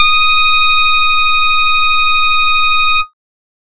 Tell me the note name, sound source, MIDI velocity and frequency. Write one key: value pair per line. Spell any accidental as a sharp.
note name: D#6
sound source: synthesizer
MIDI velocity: 100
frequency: 1245 Hz